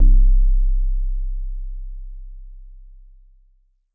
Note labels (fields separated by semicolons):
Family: guitar; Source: synthesizer; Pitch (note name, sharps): C1; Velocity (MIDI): 25; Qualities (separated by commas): dark